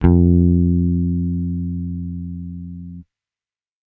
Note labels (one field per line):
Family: bass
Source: electronic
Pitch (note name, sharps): F2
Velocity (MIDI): 25